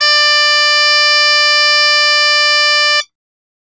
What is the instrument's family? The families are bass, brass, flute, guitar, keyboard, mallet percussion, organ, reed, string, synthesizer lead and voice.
flute